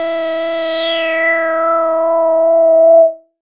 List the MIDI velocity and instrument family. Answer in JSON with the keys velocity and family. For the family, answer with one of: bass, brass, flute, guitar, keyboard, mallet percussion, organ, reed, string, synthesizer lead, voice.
{"velocity": 50, "family": "bass"}